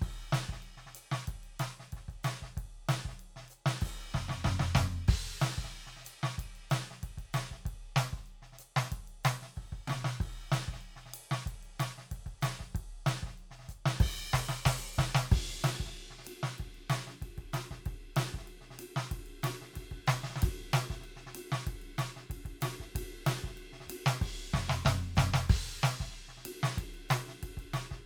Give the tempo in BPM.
94 BPM